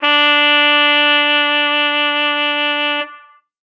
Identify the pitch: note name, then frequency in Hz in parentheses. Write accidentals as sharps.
D4 (293.7 Hz)